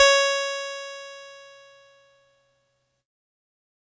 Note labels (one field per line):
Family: keyboard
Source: electronic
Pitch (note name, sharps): C#5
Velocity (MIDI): 75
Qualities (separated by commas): bright, distorted